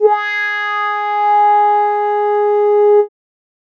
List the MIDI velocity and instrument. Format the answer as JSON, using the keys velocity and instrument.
{"velocity": 100, "instrument": "synthesizer keyboard"}